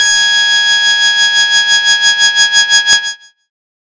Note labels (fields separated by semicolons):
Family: bass; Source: synthesizer; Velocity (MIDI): 25; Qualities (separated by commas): bright, distorted